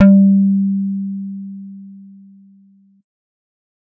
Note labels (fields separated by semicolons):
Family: bass; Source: synthesizer; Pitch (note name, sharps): G3; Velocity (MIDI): 75